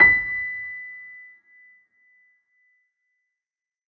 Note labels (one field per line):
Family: keyboard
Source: acoustic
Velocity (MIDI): 50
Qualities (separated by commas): reverb